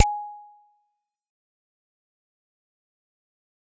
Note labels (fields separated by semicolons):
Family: mallet percussion; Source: acoustic; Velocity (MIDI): 75; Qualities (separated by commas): fast decay, percussive